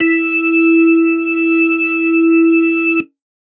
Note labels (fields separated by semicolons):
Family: organ; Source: electronic; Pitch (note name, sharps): E4; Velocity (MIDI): 25